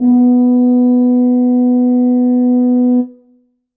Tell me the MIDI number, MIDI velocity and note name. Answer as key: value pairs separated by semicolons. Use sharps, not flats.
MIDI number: 59; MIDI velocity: 100; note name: B3